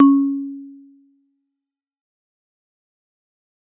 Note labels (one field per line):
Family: mallet percussion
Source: acoustic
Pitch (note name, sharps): C#4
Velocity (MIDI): 127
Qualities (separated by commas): dark, fast decay